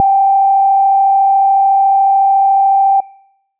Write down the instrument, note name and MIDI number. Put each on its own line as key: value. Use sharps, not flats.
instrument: synthesizer bass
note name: G5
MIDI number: 79